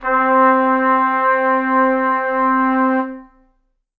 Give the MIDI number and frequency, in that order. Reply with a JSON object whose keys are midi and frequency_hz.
{"midi": 60, "frequency_hz": 261.6}